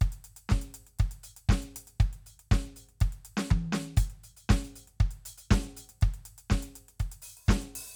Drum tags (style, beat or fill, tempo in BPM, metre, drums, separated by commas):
disco, beat, 120 BPM, 4/4, closed hi-hat, open hi-hat, hi-hat pedal, snare, high tom, kick